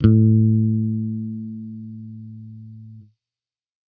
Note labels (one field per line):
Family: bass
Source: electronic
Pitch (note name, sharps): A2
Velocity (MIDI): 50